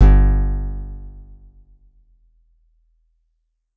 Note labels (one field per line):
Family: guitar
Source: acoustic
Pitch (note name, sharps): G1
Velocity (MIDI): 75